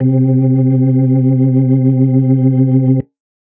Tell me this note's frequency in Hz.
130.8 Hz